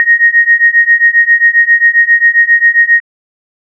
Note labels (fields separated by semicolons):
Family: organ; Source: electronic; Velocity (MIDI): 25